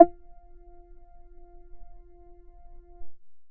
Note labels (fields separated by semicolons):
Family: bass; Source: synthesizer; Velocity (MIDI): 25; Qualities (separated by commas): distorted, long release, percussive